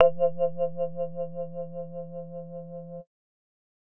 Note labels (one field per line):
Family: bass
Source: synthesizer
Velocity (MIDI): 50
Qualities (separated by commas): distorted